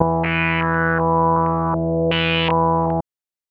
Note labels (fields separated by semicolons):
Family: bass; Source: synthesizer; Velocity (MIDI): 50; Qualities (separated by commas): tempo-synced